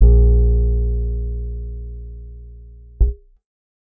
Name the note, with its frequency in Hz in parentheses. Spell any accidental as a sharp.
A#1 (58.27 Hz)